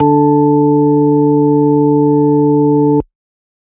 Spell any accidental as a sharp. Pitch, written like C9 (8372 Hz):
D3 (146.8 Hz)